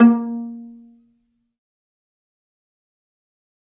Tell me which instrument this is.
acoustic string instrument